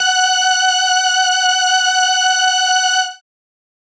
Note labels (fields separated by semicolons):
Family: keyboard; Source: synthesizer; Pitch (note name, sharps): F#5; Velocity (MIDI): 127; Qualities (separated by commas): bright